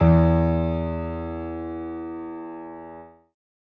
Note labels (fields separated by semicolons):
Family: keyboard; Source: acoustic; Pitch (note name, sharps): E2; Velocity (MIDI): 100